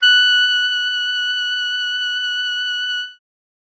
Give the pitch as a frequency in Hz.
1480 Hz